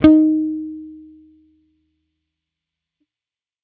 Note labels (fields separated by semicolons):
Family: bass; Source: electronic; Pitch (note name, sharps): D#4; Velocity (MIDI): 75; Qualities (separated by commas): fast decay